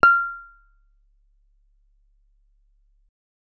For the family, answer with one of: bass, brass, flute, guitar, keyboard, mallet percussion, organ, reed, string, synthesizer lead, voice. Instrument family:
guitar